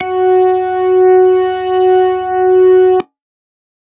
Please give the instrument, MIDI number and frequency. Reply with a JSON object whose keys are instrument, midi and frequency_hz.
{"instrument": "electronic organ", "midi": 66, "frequency_hz": 370}